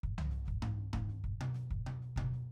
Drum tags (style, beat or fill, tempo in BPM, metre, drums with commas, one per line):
Brazilian baião
fill
95 BPM
4/4
snare, high tom, mid tom, floor tom, kick